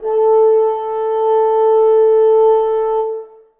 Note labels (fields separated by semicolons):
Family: reed; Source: acoustic; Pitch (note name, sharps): A4; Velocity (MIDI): 50; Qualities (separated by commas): reverb